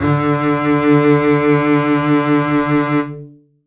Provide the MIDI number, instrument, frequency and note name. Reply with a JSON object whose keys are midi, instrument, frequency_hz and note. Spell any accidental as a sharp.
{"midi": 50, "instrument": "acoustic string instrument", "frequency_hz": 146.8, "note": "D3"}